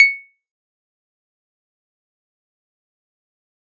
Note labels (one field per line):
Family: keyboard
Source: electronic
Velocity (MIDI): 100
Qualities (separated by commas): fast decay, percussive